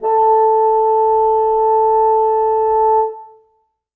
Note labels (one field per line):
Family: reed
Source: acoustic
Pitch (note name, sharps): A4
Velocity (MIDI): 50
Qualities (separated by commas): reverb